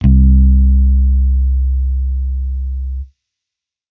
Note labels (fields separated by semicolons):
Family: bass; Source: electronic; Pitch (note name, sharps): C2; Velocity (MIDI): 25